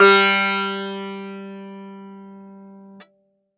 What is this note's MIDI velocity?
50